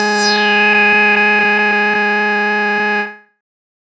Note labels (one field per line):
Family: bass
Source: synthesizer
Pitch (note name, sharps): G#3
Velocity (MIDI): 100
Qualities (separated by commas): bright, distorted, non-linear envelope